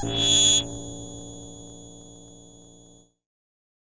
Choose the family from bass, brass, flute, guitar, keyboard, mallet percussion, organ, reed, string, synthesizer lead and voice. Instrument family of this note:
keyboard